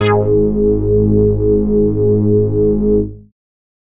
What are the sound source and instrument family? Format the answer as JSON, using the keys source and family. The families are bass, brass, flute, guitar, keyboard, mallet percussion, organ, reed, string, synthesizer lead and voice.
{"source": "synthesizer", "family": "bass"}